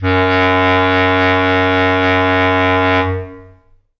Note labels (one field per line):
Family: reed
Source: acoustic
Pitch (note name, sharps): F#2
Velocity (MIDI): 100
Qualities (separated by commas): long release, reverb